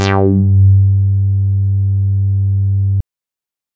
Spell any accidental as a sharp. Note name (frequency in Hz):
G2 (98 Hz)